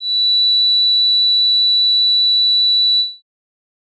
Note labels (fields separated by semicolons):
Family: organ; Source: electronic; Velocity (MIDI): 75; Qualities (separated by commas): bright